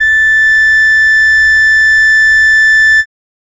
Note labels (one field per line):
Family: reed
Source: acoustic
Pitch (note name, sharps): A6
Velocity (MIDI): 75